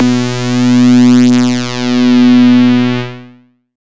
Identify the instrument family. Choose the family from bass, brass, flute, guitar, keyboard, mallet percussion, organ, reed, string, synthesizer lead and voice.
bass